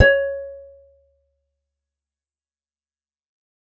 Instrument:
acoustic guitar